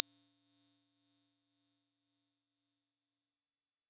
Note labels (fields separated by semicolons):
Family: mallet percussion; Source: acoustic; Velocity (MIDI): 25; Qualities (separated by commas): bright, long release